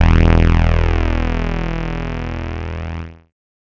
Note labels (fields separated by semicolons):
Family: bass; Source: synthesizer; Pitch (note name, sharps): E1; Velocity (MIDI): 127; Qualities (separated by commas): bright, distorted